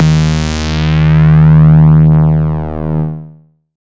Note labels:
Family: bass; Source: synthesizer; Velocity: 100; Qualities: bright, distorted

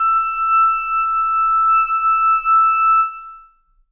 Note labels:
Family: reed; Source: acoustic; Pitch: E6; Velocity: 50; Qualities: long release, reverb

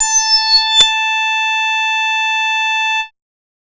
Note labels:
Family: bass; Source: synthesizer; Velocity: 100; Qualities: bright, distorted, multiphonic

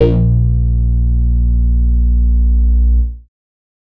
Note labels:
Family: bass; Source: synthesizer; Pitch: A#1; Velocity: 50; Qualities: distorted

